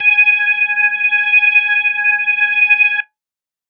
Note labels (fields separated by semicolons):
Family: organ; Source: electronic; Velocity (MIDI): 100